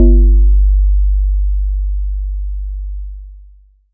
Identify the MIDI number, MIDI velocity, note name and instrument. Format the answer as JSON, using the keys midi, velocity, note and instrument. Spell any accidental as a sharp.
{"midi": 31, "velocity": 50, "note": "G1", "instrument": "electronic mallet percussion instrument"}